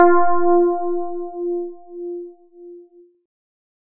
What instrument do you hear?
electronic keyboard